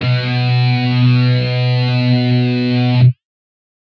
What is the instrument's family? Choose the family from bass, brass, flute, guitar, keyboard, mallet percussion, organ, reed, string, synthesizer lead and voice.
guitar